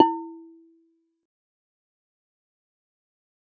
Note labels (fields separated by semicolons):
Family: mallet percussion; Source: acoustic; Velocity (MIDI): 50; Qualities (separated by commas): fast decay, percussive